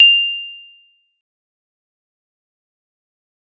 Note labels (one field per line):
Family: mallet percussion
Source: acoustic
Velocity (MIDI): 50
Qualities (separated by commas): bright, fast decay, percussive